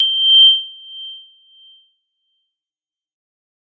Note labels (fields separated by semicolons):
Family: mallet percussion; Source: acoustic; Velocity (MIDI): 127; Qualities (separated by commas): bright, fast decay, non-linear envelope